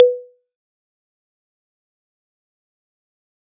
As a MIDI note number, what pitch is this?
71